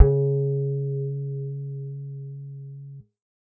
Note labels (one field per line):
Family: bass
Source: synthesizer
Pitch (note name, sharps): C#3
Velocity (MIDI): 50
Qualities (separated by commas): dark, reverb